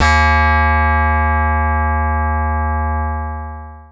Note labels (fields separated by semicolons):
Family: keyboard; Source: electronic; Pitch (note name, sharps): D#2; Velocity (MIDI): 75; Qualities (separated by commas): bright, long release